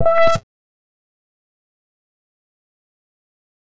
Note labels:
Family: bass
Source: synthesizer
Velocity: 25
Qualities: fast decay, percussive

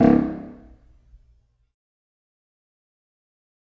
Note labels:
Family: reed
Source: acoustic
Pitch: C#1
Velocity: 25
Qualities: fast decay, percussive, reverb

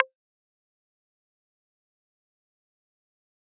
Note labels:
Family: guitar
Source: electronic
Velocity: 100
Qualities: fast decay, percussive

